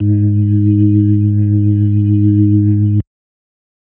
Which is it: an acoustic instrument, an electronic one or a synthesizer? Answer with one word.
electronic